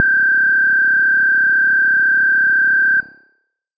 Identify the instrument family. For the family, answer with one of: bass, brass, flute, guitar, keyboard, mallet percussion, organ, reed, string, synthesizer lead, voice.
bass